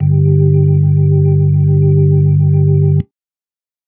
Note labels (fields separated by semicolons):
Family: organ; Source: electronic; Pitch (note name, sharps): G1; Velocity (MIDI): 75; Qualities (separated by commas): dark